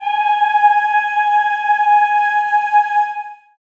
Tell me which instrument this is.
acoustic voice